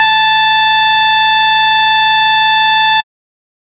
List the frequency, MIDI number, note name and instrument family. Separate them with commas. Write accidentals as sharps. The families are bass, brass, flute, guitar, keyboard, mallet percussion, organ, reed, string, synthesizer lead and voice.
880 Hz, 81, A5, bass